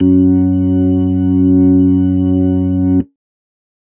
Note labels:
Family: organ; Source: electronic; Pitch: F#2; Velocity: 50; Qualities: dark

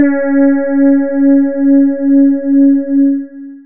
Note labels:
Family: voice; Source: synthesizer; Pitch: C#4; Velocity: 50; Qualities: dark, long release

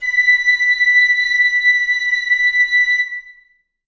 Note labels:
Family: reed; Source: acoustic; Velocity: 50; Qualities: reverb

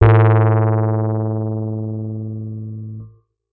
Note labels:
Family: keyboard; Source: electronic; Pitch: A2; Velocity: 127; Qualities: distorted

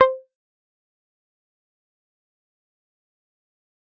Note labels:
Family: guitar; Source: electronic; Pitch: C5; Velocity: 127; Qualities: fast decay, percussive

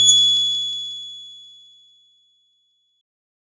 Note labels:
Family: bass; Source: synthesizer; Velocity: 127; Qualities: bright, distorted

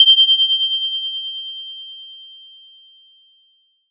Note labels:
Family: mallet percussion; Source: acoustic; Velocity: 75; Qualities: bright, multiphonic

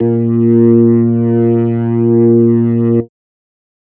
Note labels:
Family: organ; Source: electronic; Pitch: A#2; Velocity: 50; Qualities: distorted

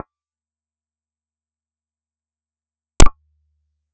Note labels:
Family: bass; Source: synthesizer; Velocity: 127; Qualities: percussive, reverb

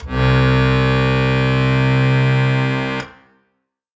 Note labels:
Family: reed; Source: acoustic; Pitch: C2; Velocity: 25

